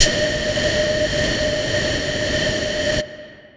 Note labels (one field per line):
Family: flute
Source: acoustic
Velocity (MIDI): 25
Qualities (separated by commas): distorted, long release